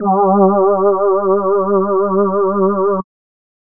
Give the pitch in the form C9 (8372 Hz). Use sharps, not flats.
G3 (196 Hz)